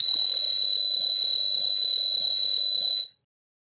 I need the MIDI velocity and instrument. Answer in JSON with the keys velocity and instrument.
{"velocity": 100, "instrument": "acoustic reed instrument"}